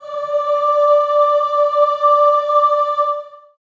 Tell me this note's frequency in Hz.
587.3 Hz